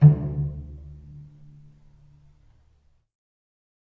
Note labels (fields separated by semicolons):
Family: string; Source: acoustic; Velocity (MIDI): 75; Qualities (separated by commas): dark, reverb